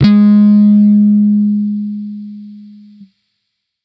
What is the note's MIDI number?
56